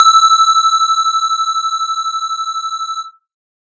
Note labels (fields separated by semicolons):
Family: synthesizer lead; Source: synthesizer; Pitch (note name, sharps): E6; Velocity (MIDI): 127; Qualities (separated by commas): distorted